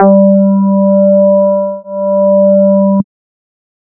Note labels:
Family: bass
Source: synthesizer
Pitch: G3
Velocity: 127

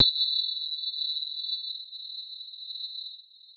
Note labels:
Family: mallet percussion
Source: synthesizer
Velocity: 100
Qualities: multiphonic

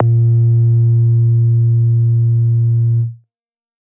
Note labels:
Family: bass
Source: synthesizer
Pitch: A#2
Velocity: 100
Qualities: distorted

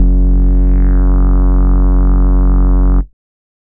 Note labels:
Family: bass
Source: synthesizer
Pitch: F#1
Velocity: 127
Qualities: distorted

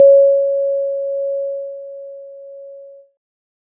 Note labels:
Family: keyboard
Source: electronic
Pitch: C#5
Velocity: 50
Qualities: multiphonic

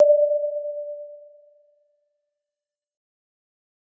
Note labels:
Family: mallet percussion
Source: acoustic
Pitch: D5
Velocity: 127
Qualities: dark, fast decay

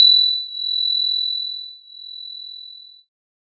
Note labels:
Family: keyboard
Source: electronic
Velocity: 50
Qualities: bright, multiphonic

